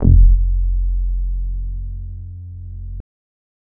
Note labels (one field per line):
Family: bass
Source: synthesizer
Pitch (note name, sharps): F1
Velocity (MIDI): 25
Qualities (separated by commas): dark, distorted